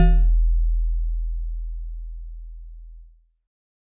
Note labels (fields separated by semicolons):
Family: mallet percussion; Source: acoustic; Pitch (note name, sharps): E1; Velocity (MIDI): 25